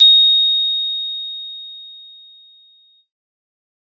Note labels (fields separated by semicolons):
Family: mallet percussion; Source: acoustic; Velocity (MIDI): 100; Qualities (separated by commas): bright